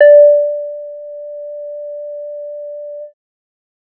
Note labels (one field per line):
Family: bass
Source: synthesizer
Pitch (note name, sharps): D5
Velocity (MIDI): 127